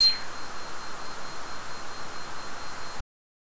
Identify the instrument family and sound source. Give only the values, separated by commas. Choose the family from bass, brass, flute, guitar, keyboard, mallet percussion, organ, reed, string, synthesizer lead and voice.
bass, synthesizer